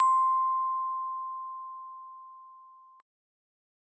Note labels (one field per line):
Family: keyboard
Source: acoustic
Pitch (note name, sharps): C6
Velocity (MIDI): 25